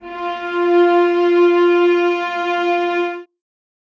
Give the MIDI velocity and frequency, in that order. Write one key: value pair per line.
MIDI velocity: 75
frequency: 349.2 Hz